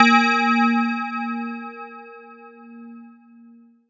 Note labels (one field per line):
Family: mallet percussion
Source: electronic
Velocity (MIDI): 100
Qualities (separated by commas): long release